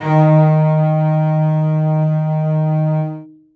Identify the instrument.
acoustic string instrument